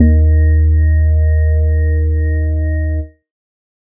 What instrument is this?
electronic organ